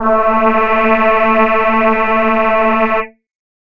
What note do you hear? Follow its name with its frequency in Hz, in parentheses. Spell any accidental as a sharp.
A3 (220 Hz)